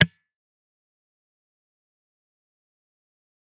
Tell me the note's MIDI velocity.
25